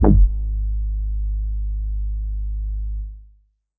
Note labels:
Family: bass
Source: synthesizer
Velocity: 25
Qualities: distorted, tempo-synced

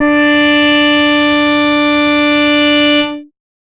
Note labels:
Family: bass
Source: synthesizer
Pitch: D4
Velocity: 50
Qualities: bright, distorted

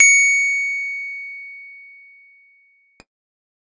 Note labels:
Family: keyboard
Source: electronic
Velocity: 75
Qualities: bright

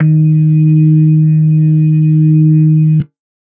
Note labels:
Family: organ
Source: electronic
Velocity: 127

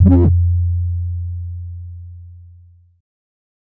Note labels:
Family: bass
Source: synthesizer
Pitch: F2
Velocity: 50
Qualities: distorted

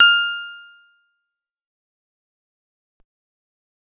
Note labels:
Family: guitar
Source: acoustic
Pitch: F6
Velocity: 75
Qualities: fast decay, percussive

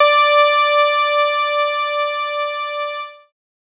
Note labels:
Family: bass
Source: synthesizer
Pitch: D5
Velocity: 75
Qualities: bright, distorted

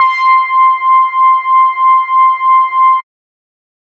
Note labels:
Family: bass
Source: synthesizer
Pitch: C6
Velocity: 127

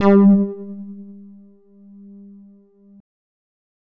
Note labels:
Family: bass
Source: synthesizer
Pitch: G3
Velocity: 75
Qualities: distorted

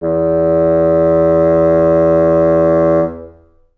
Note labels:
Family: reed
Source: acoustic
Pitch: E2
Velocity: 75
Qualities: long release, reverb

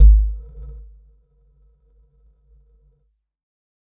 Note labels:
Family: mallet percussion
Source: electronic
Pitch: G#1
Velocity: 50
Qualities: dark, non-linear envelope, percussive

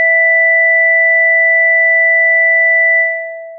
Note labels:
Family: synthesizer lead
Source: synthesizer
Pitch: E5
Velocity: 75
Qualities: long release

